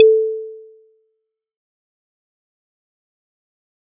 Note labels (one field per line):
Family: mallet percussion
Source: acoustic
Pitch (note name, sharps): A4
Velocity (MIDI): 127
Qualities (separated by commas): fast decay, percussive